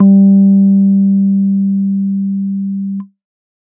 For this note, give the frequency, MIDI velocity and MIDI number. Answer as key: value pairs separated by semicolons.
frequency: 196 Hz; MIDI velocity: 50; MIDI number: 55